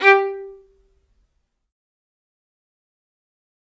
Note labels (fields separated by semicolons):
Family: string; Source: acoustic; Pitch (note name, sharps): G4; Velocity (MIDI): 127; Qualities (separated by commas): bright, fast decay, percussive, reverb